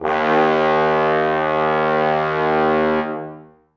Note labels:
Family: brass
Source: acoustic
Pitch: D#2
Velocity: 100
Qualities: long release, reverb

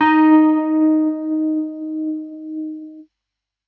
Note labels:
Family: keyboard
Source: electronic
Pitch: D#4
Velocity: 100

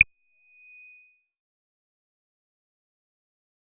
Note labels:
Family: bass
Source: synthesizer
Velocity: 100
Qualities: fast decay, percussive

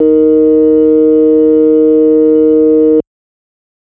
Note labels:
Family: organ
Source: electronic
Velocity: 127

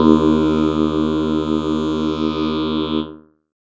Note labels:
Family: keyboard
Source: electronic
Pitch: D#2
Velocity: 100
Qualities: bright, distorted, multiphonic

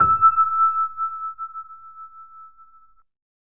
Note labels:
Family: keyboard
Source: electronic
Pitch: E6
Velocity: 25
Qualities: reverb

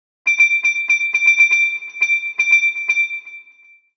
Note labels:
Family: mallet percussion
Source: synthesizer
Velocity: 75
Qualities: long release, multiphonic, tempo-synced

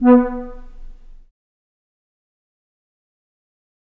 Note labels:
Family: flute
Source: acoustic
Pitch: B3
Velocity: 50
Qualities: fast decay, reverb

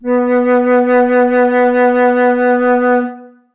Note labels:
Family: flute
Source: acoustic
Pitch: B3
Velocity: 100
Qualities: reverb

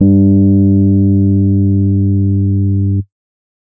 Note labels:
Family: keyboard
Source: electronic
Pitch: G2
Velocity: 75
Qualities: dark

